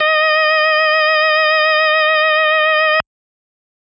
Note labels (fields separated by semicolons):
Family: organ; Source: electronic; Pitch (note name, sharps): D#5; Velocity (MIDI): 50; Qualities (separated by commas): distorted